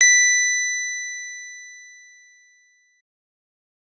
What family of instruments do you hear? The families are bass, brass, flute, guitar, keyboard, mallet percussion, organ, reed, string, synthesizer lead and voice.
keyboard